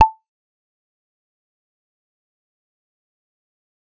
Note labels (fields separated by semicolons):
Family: bass; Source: synthesizer; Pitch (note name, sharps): A5; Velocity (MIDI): 25; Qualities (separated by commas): fast decay, percussive